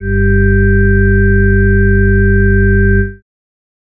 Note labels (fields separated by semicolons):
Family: organ; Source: electronic; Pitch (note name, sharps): G1; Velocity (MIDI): 127